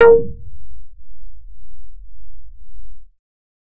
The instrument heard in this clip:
synthesizer bass